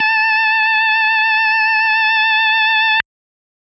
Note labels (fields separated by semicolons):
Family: organ; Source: electronic; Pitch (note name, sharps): A5; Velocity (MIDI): 75; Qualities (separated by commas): distorted